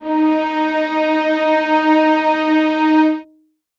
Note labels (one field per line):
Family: string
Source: acoustic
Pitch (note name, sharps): D#4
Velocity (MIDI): 50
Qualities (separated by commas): reverb